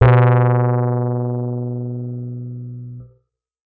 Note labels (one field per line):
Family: keyboard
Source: electronic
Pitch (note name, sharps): B2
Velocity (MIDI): 127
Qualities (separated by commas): distorted